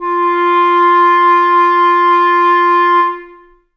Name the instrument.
acoustic reed instrument